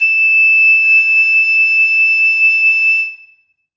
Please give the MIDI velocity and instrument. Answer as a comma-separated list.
127, acoustic flute